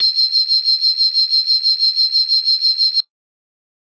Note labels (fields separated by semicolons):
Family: organ; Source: electronic; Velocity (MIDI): 75; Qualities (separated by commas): bright